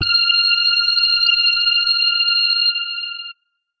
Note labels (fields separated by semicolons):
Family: guitar; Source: electronic; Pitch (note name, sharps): F6; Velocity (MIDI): 127